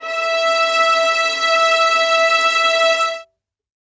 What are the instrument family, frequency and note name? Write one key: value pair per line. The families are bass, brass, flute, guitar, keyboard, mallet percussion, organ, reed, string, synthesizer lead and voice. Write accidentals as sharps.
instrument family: string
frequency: 659.3 Hz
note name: E5